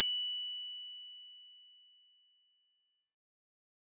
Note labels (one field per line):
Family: bass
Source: synthesizer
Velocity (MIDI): 100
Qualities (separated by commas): bright